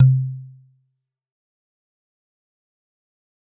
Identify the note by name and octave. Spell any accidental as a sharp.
C3